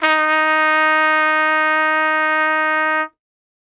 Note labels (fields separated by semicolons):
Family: brass; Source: acoustic; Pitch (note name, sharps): D#4; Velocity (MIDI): 75; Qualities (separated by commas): bright